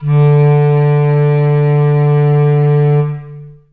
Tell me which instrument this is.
acoustic reed instrument